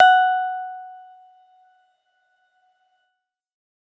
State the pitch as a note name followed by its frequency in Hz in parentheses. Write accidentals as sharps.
F#5 (740 Hz)